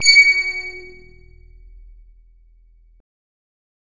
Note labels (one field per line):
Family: bass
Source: synthesizer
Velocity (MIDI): 127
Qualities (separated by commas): bright, distorted